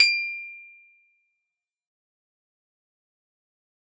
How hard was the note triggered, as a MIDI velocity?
75